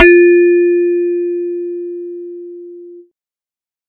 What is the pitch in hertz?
349.2 Hz